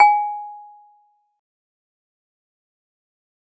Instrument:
acoustic mallet percussion instrument